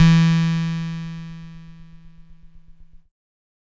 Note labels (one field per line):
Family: keyboard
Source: electronic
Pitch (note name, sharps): E3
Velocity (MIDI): 100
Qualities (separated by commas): bright, distorted